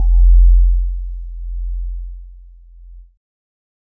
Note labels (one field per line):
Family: keyboard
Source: electronic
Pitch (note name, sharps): F1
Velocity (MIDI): 25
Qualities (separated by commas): multiphonic